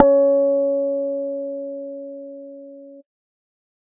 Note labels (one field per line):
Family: bass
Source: synthesizer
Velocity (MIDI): 127